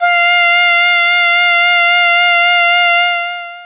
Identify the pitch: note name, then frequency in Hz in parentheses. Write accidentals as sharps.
F5 (698.5 Hz)